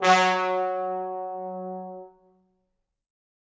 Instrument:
acoustic brass instrument